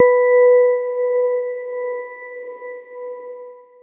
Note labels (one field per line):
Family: keyboard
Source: electronic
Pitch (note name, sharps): B4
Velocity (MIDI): 50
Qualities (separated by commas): dark, long release